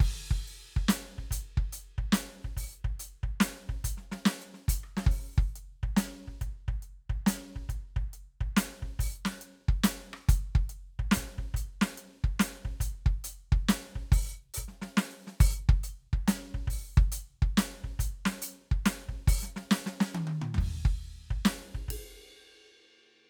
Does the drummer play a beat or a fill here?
beat